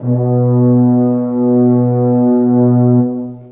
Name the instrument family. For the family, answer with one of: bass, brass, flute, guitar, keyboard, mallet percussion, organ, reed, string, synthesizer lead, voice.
brass